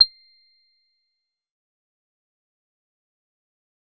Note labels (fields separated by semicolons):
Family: bass; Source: synthesizer; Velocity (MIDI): 50; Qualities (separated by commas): distorted, fast decay, percussive